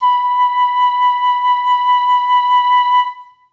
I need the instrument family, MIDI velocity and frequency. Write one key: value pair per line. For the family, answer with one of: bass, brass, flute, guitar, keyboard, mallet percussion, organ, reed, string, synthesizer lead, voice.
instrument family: flute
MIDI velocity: 50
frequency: 987.8 Hz